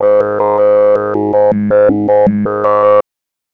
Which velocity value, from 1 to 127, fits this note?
100